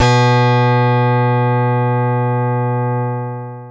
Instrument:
electronic keyboard